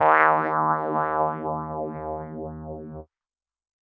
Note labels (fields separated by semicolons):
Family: keyboard; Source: electronic; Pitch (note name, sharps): D#2; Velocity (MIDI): 127; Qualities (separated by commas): distorted, non-linear envelope